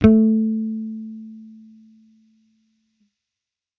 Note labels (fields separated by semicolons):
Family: bass; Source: electronic; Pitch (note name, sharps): A3; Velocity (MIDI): 25